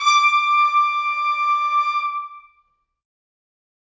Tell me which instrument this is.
acoustic brass instrument